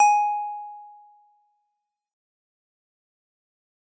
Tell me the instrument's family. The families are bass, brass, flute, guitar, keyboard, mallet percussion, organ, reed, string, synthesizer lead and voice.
guitar